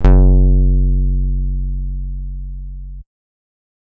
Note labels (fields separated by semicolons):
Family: guitar; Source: electronic; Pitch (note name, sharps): F#1; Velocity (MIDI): 50